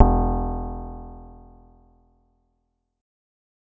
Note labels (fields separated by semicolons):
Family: bass; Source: synthesizer; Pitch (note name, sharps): E1; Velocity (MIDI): 127